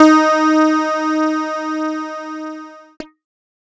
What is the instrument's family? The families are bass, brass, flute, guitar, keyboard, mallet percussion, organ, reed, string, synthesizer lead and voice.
keyboard